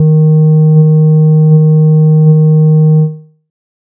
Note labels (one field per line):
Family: bass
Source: synthesizer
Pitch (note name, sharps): D#3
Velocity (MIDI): 25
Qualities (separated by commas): dark